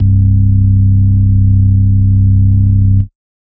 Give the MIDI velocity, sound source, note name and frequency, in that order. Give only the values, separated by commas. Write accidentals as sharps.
100, electronic, C1, 32.7 Hz